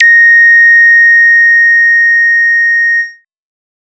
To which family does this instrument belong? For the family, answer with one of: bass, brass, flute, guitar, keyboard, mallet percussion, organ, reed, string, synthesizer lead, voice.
bass